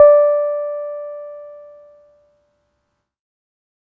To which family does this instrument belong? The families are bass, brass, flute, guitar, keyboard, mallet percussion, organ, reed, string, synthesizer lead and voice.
keyboard